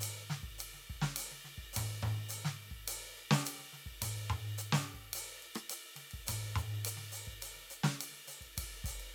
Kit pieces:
ride, hi-hat pedal, snare, cross-stick, high tom and kick